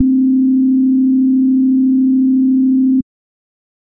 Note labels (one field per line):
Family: bass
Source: synthesizer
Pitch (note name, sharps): C4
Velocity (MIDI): 25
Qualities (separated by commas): dark